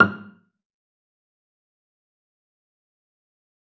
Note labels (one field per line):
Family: string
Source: acoustic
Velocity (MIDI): 100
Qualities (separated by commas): fast decay, percussive, reverb